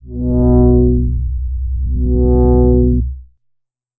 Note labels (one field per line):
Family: bass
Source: synthesizer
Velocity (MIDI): 25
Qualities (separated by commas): distorted, tempo-synced